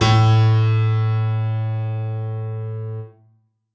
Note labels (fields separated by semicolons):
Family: keyboard; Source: acoustic; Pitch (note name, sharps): A2; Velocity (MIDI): 127; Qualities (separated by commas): bright, reverb